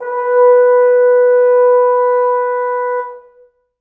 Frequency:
493.9 Hz